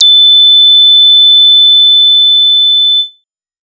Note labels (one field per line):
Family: bass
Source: synthesizer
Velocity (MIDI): 100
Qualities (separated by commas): bright, distorted